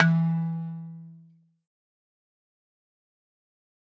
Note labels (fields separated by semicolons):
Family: mallet percussion; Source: acoustic; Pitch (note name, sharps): E3; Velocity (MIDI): 100; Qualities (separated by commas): distorted, fast decay, reverb